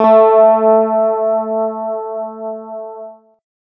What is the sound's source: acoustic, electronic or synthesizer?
electronic